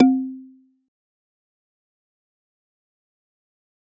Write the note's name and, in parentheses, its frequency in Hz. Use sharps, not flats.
C4 (261.6 Hz)